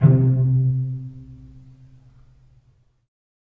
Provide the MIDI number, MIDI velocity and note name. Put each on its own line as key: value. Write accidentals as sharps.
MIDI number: 48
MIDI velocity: 75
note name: C3